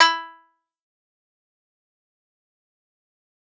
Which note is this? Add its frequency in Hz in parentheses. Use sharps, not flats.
E4 (329.6 Hz)